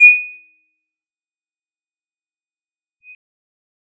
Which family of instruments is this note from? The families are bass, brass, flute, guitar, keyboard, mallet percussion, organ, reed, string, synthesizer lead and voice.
bass